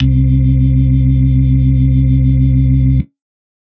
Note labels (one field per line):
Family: organ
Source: electronic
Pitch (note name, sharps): C2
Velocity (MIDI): 50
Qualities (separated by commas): dark